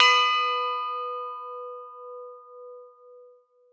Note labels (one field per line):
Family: mallet percussion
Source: acoustic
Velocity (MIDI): 100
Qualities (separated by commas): reverb